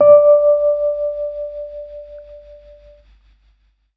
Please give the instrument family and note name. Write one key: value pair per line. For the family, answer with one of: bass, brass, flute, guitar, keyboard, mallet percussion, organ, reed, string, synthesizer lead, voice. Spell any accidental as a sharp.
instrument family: keyboard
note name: D5